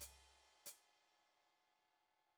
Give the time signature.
4/4